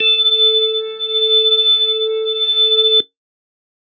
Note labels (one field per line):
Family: organ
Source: electronic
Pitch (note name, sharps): A4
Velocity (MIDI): 127